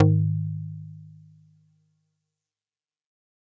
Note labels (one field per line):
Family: mallet percussion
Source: acoustic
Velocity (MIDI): 75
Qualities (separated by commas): fast decay, multiphonic